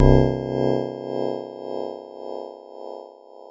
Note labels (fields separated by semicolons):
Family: keyboard; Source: electronic; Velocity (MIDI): 127; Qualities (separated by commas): long release